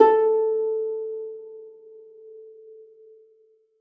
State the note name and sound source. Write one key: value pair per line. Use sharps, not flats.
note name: A4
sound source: acoustic